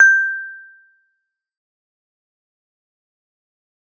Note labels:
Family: mallet percussion; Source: acoustic; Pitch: G6; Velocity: 127; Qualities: fast decay, percussive

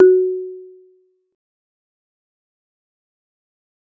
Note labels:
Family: mallet percussion; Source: acoustic; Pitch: F#4; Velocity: 50; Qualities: fast decay, percussive

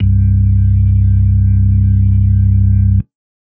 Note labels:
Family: organ; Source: electronic; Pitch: C1; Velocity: 100; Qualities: dark

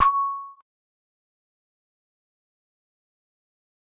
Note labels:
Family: mallet percussion; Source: acoustic; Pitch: C#6; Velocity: 25; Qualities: fast decay, percussive

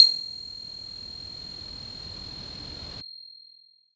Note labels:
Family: voice; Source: synthesizer; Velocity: 100; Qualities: distorted

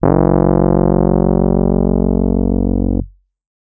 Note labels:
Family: keyboard; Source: electronic; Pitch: F#1; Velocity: 127; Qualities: distorted

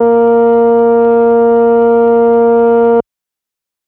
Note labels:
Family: organ; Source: electronic; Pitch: A#3; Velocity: 127

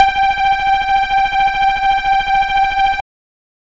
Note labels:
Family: bass; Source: synthesizer; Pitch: G5; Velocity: 127

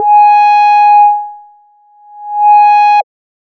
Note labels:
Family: bass; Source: synthesizer; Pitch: G#5; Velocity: 127; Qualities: distorted

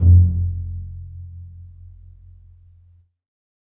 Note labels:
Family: string; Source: acoustic; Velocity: 75; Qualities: dark, reverb

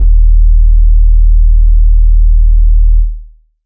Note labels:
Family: organ; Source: electronic; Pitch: D#1; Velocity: 25; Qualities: dark

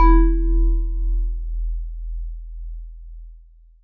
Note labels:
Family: mallet percussion; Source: acoustic; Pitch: E1; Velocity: 75; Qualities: long release

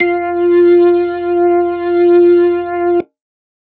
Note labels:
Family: organ; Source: electronic; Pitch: F4; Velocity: 127

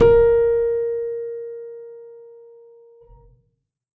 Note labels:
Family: keyboard; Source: acoustic; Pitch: A#4; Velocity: 75; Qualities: reverb

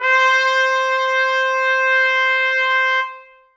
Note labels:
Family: brass; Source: acoustic; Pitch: C5; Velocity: 127; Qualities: bright, reverb

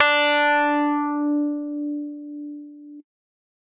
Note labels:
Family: keyboard; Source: electronic; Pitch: D4; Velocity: 127; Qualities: distorted

